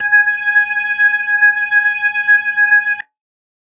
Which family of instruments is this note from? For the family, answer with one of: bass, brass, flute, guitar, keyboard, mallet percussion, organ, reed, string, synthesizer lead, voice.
organ